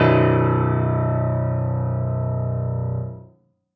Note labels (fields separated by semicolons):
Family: keyboard; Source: acoustic; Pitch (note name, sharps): B0; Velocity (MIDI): 127; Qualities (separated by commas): bright